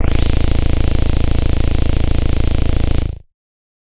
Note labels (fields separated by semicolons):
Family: bass; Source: synthesizer; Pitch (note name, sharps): A-1; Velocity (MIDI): 127; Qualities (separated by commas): bright, distorted